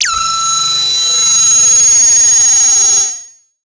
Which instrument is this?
synthesizer lead